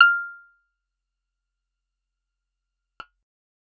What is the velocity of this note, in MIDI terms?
25